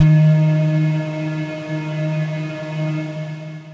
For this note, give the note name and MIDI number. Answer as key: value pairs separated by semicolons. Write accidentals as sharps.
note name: D#3; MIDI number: 51